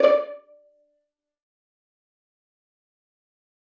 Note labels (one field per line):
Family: string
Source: acoustic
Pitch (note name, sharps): D5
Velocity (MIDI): 100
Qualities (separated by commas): fast decay, percussive, reverb